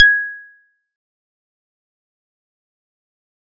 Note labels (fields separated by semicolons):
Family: mallet percussion; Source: acoustic; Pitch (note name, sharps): G#6; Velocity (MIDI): 50; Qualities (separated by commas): fast decay, percussive